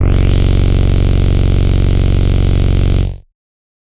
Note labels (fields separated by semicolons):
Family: bass; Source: synthesizer; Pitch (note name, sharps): F#0; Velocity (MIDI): 50; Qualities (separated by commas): bright, distorted